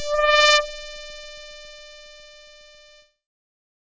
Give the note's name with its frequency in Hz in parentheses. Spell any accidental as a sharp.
D5 (587.3 Hz)